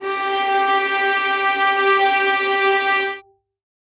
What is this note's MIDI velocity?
25